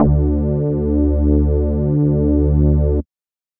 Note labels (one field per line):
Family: bass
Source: synthesizer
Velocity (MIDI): 75